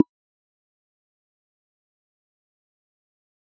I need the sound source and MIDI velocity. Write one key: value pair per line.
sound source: acoustic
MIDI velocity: 25